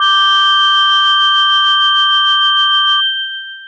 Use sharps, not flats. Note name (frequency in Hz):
G4 (392 Hz)